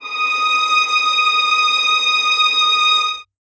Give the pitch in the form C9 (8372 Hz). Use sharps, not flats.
D#6 (1245 Hz)